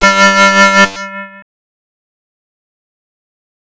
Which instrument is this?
synthesizer bass